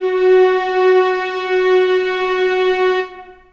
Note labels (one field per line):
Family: string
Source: acoustic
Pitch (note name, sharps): F#4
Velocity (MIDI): 50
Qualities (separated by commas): reverb